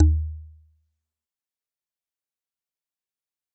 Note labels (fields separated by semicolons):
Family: mallet percussion; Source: acoustic; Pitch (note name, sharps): D#2; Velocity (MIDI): 127; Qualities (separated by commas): dark, fast decay, percussive